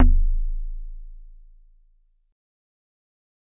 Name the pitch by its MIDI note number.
21